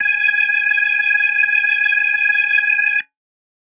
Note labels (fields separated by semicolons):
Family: organ; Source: electronic; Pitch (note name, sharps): G#5; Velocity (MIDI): 100; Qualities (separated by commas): reverb